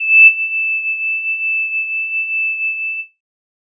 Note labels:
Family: flute; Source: synthesizer; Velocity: 25; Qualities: bright, distorted

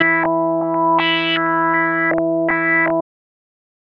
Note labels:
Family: bass; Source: synthesizer; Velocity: 50; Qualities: tempo-synced

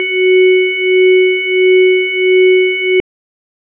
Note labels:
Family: organ; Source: electronic; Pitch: F#4; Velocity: 100

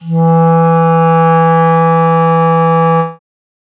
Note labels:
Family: reed; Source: acoustic; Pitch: E3; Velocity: 100; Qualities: dark

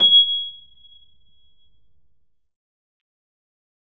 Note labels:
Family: keyboard; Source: electronic; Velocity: 50; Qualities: bright, fast decay, percussive

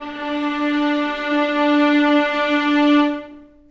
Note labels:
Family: string; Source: acoustic; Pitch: D4; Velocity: 25; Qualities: long release, reverb

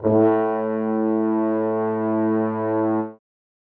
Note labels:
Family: brass; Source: acoustic; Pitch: A2; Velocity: 75; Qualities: reverb

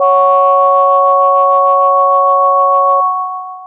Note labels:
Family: mallet percussion; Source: electronic; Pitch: F#3; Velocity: 75; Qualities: long release

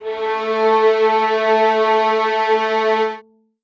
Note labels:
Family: string; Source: acoustic; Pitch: A3; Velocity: 50; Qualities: reverb

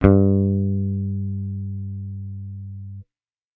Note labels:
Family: bass; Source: electronic; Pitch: G2; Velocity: 100

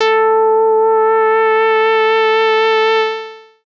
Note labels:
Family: bass; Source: synthesizer; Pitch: A4; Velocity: 25; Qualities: distorted, long release

